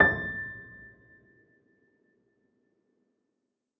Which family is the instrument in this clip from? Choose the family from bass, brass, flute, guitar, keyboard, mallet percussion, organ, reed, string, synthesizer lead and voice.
keyboard